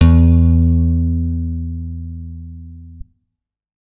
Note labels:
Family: guitar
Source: electronic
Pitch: E2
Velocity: 75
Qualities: reverb

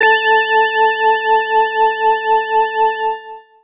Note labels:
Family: organ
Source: electronic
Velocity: 25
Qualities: distorted

